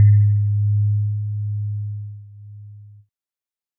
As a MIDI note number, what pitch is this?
44